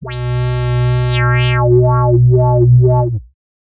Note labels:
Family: bass; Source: synthesizer; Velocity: 100; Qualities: distorted, non-linear envelope

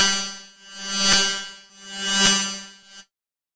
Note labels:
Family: guitar; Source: electronic; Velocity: 25

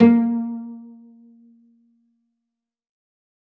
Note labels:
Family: string; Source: acoustic; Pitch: A#3; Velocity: 127; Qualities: fast decay, reverb

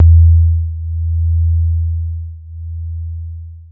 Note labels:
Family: keyboard; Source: electronic; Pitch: E2; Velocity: 127; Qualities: dark, long release

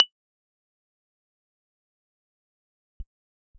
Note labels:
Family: keyboard; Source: electronic; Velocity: 75; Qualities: fast decay, percussive

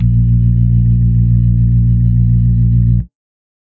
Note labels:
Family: organ; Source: electronic; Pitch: A#1; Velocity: 50; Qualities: dark, reverb

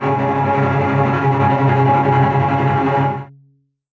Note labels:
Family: string; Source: acoustic; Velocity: 100; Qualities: bright, non-linear envelope, reverb

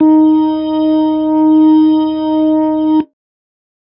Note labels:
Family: organ; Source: electronic; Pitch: D#4; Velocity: 75

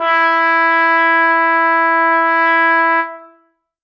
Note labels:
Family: brass; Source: acoustic; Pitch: E4; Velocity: 100; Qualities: reverb

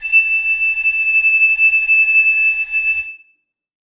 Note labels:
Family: reed; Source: acoustic; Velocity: 25; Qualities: bright, reverb

